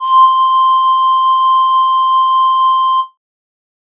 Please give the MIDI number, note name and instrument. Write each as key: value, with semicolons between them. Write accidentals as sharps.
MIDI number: 84; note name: C6; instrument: synthesizer flute